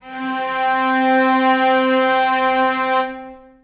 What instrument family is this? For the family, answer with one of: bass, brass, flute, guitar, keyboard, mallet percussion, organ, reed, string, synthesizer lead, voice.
string